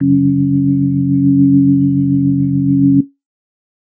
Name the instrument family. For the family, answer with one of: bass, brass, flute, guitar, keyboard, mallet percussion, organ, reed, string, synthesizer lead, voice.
organ